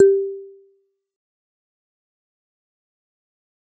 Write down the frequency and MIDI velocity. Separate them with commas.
392 Hz, 25